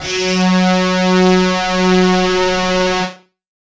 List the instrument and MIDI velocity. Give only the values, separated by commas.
electronic guitar, 25